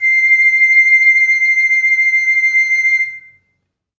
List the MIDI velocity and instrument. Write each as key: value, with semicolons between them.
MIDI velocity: 50; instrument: acoustic flute